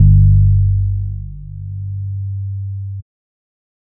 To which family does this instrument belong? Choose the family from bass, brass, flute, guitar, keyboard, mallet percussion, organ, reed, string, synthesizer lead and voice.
bass